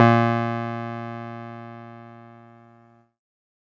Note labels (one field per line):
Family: keyboard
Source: electronic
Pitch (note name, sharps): A#2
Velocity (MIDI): 50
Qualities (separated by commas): distorted